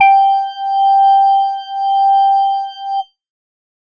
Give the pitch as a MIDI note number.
79